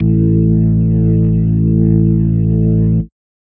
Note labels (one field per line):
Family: organ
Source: electronic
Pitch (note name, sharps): A1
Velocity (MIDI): 25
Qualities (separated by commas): dark, distorted